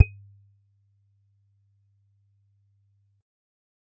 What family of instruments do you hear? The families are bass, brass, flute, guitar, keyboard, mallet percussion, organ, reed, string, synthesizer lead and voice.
guitar